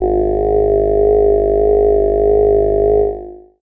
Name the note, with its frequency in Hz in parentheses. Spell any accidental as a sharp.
G#1 (51.91 Hz)